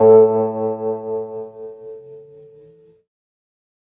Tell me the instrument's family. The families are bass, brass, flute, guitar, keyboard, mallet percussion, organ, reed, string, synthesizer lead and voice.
organ